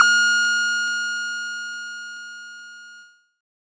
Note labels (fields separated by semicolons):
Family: bass; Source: synthesizer; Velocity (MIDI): 50; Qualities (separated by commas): bright, distorted